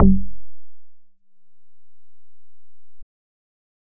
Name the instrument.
synthesizer bass